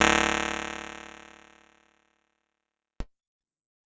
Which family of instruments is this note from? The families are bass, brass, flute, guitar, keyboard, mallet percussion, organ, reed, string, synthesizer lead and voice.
keyboard